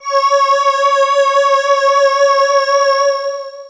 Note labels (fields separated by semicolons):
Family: voice; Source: synthesizer; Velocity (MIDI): 75; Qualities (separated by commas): bright, distorted, long release